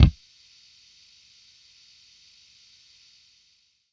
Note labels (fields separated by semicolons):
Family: bass; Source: electronic; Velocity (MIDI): 25; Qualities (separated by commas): distorted, percussive